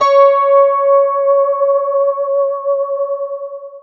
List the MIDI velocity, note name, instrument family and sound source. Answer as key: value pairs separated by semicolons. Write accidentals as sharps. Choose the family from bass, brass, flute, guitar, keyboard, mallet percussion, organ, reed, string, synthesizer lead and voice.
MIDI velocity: 50; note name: C#5; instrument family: guitar; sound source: electronic